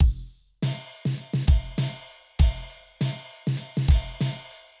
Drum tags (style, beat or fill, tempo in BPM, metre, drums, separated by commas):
rock, beat, 100 BPM, 4/4, crash, ride, snare, kick